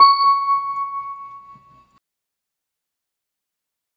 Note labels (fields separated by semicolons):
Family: organ; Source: electronic; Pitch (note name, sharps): C#6; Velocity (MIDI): 75; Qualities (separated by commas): fast decay